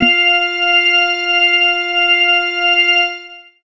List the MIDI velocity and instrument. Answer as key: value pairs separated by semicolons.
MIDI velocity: 127; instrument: electronic organ